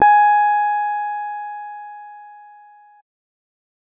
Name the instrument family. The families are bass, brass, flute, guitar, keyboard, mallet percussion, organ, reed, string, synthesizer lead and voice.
keyboard